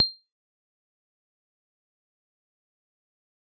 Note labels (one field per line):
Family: mallet percussion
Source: acoustic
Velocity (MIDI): 50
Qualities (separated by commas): bright, fast decay, percussive